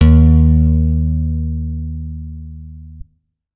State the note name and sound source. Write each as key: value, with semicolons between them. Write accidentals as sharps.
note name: D#2; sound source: electronic